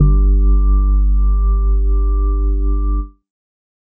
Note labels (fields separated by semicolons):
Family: organ; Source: electronic; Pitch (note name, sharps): G1; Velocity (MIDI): 127; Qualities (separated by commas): dark